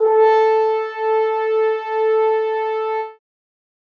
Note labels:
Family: brass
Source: acoustic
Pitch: A4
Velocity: 100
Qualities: reverb

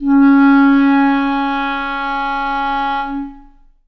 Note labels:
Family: reed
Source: acoustic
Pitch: C#4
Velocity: 50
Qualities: long release, reverb

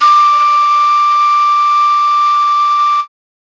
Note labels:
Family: flute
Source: acoustic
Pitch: D6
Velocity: 50

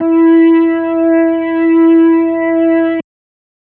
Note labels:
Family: organ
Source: electronic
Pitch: E4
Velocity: 25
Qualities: distorted

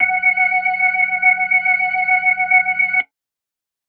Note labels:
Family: organ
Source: electronic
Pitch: F#5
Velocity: 50

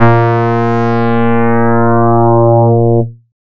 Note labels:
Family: bass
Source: synthesizer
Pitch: A#2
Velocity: 100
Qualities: distorted

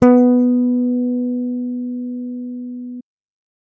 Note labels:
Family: bass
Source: electronic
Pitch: B3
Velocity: 127

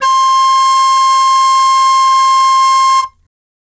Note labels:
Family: flute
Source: acoustic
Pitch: C6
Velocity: 75

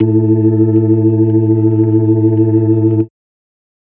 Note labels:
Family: organ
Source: electronic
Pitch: A2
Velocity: 127

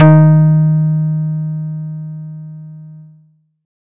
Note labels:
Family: guitar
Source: acoustic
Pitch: D#3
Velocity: 25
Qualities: dark

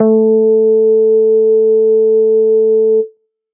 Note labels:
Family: bass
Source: synthesizer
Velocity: 50

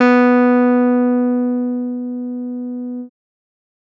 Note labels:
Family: bass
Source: synthesizer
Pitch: B3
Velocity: 75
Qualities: distorted

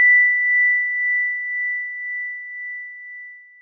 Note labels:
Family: mallet percussion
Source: acoustic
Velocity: 50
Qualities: bright, long release

